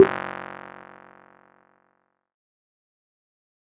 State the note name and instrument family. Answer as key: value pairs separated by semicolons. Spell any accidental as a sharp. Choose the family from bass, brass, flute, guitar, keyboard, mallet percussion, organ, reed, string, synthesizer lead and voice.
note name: F#1; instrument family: keyboard